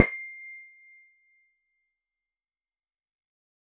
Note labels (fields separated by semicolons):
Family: keyboard; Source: electronic; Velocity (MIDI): 127; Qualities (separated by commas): fast decay, percussive